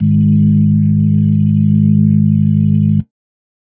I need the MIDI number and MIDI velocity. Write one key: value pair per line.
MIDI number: 32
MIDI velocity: 25